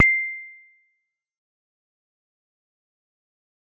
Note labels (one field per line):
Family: mallet percussion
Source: acoustic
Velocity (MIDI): 127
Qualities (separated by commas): fast decay, percussive